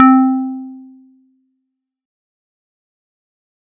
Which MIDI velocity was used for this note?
127